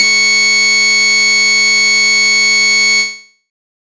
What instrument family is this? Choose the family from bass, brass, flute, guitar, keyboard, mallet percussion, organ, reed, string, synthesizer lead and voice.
bass